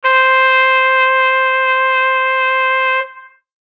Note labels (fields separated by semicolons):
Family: brass; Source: acoustic; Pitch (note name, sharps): C5; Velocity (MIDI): 50; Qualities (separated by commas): distorted